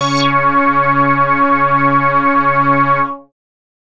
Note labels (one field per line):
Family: bass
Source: synthesizer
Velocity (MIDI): 127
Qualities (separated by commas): bright, distorted